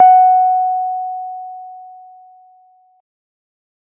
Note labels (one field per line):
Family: keyboard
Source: electronic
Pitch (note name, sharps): F#5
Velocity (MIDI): 127